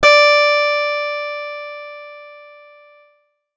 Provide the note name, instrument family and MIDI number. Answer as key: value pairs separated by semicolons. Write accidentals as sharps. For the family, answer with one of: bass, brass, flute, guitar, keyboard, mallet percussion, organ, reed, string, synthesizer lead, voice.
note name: D5; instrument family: guitar; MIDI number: 74